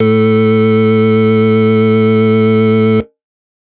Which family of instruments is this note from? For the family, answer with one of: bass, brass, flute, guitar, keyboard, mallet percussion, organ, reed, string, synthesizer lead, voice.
organ